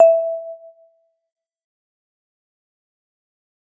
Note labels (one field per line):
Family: mallet percussion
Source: acoustic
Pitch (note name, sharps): E5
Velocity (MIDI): 100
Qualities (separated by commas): fast decay, percussive, reverb